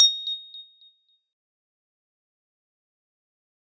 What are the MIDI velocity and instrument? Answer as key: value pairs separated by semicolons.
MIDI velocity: 50; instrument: acoustic mallet percussion instrument